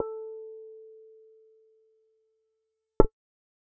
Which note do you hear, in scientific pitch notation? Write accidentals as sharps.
A4